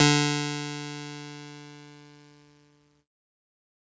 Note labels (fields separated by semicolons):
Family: keyboard; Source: electronic; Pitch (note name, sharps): D3; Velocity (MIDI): 25; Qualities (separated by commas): bright, distorted